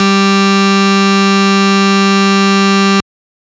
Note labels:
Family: organ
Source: electronic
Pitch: G3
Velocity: 127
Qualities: bright, distorted

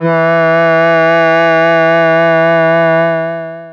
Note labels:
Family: voice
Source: synthesizer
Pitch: E3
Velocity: 75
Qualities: distorted, long release

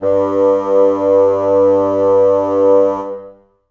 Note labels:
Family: reed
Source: acoustic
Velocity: 127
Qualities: reverb

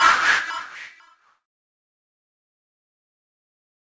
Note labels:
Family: keyboard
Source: electronic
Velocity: 127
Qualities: fast decay, non-linear envelope

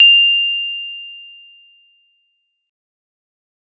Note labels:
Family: mallet percussion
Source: acoustic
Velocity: 25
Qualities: bright

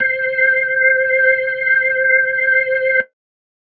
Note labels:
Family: organ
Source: electronic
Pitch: C5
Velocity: 75

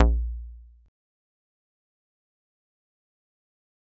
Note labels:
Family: mallet percussion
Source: acoustic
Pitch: A#1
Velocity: 25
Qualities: fast decay, percussive

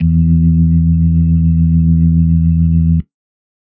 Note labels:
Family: organ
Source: electronic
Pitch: E2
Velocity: 100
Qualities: dark

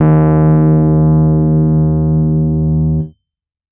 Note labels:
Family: keyboard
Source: electronic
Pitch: D#2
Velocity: 127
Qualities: distorted

